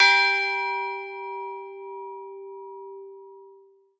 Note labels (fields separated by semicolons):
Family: mallet percussion; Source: acoustic; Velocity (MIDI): 127; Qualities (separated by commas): reverb